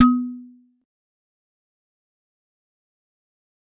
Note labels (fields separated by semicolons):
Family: mallet percussion; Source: acoustic; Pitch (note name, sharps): B3; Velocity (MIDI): 50; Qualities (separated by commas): dark, fast decay, percussive